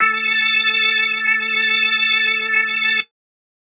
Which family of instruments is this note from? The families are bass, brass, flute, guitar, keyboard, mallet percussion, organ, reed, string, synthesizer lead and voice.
organ